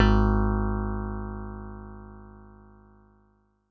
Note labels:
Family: guitar; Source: synthesizer; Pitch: G#1; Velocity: 100; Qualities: dark

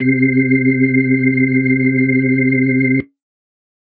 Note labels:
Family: organ; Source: electronic; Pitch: C3; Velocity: 100; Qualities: reverb

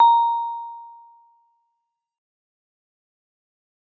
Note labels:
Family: mallet percussion; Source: acoustic; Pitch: A#5; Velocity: 100; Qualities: fast decay

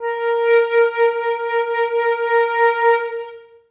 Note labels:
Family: flute; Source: acoustic; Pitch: A#4; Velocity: 50; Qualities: long release, reverb

